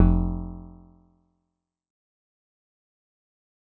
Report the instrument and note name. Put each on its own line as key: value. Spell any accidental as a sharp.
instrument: synthesizer guitar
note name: F1